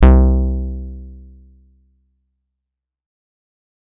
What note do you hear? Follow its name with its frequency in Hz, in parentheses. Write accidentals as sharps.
C2 (65.41 Hz)